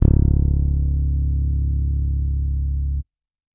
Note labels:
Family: bass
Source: electronic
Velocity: 100

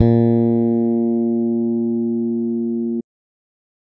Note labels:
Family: bass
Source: electronic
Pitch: A#2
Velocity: 50

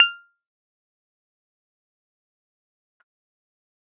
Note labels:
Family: keyboard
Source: electronic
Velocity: 75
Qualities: fast decay, percussive

